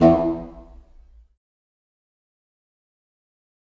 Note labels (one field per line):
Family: reed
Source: acoustic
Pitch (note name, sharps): E2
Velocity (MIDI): 50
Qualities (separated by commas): fast decay, percussive, reverb